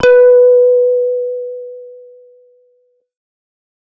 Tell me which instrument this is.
synthesizer bass